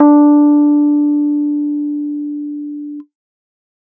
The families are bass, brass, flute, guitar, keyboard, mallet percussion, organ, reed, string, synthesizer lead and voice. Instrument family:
keyboard